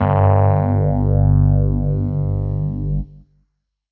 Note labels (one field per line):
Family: keyboard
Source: electronic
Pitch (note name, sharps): G1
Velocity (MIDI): 100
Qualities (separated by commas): distorted